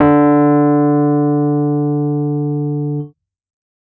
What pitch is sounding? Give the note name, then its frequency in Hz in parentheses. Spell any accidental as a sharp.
D3 (146.8 Hz)